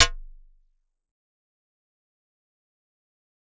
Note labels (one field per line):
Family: mallet percussion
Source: acoustic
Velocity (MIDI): 25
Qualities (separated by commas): fast decay, percussive